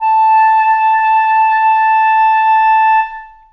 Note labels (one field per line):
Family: reed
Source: acoustic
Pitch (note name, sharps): A5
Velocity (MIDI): 25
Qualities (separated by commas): long release, reverb